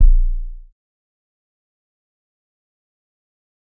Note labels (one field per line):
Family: bass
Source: synthesizer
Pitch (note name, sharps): A#0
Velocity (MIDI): 50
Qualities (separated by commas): dark, fast decay, percussive